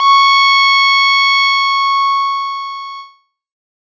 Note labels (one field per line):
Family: keyboard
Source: electronic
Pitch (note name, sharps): C#6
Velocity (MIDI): 50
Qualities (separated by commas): distorted, multiphonic